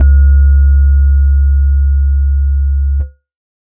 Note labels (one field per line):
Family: keyboard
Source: electronic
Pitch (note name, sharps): C#2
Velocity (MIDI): 25